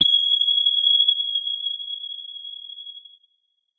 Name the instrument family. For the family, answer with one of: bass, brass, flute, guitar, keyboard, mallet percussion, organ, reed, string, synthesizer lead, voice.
guitar